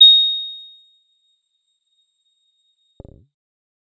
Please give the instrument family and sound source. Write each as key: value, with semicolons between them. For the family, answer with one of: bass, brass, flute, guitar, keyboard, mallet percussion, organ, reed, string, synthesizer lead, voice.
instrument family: bass; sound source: synthesizer